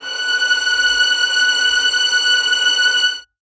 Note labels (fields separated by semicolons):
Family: string; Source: acoustic; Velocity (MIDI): 50; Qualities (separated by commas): reverb